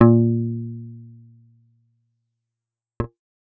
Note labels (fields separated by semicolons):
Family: bass; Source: synthesizer; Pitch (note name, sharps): A#2; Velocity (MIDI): 75; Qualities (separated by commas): fast decay